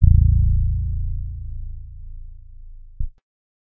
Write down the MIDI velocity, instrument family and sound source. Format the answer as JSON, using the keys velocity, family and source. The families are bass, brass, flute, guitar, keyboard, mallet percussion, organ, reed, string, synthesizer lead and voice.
{"velocity": 25, "family": "bass", "source": "synthesizer"}